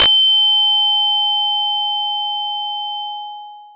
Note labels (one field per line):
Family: mallet percussion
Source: acoustic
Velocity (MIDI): 75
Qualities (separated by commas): bright, distorted, long release